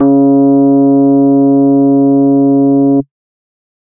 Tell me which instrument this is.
electronic organ